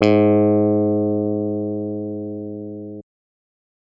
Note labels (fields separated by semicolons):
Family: keyboard; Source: electronic; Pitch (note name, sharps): G#2; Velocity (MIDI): 100; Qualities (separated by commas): distorted